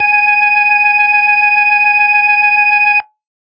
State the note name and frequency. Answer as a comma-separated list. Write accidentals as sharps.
G#5, 830.6 Hz